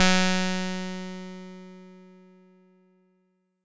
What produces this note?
synthesizer bass